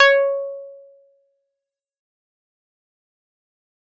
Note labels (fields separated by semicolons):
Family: keyboard; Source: electronic; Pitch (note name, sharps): C#5; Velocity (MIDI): 127; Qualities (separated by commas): fast decay